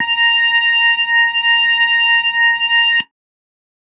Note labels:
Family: organ; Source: electronic; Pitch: A#5; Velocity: 25

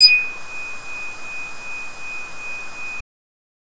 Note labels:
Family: bass; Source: synthesizer; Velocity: 25; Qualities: bright, distorted

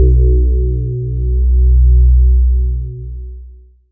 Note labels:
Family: voice; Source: synthesizer; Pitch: B1; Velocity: 127; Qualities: dark, long release

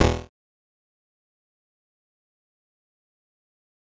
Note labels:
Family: bass; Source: synthesizer; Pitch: E1; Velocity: 75; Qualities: bright, distorted, fast decay, percussive

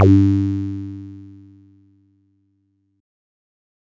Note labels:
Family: bass; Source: synthesizer; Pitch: G2; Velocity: 100; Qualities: bright, distorted

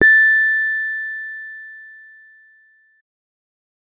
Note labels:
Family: keyboard; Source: electronic; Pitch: A6; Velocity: 50; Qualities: dark

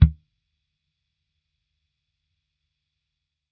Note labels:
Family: bass; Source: electronic; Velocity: 25; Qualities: percussive

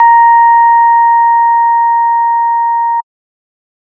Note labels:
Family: organ; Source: electronic; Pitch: A#5; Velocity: 127

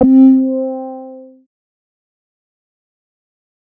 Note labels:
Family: bass; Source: synthesizer; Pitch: C4; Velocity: 25; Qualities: distorted, fast decay

